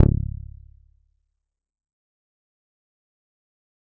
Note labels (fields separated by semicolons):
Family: bass; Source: synthesizer; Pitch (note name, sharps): C#1; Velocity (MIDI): 127; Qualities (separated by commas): dark, distorted, fast decay, percussive